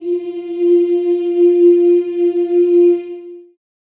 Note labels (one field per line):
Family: voice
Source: acoustic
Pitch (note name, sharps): F4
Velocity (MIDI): 50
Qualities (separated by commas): long release, reverb